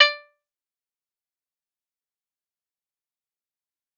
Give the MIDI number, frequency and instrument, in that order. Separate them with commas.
74, 587.3 Hz, acoustic guitar